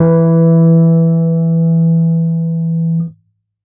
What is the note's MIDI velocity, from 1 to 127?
75